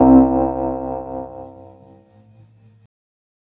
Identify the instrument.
electronic organ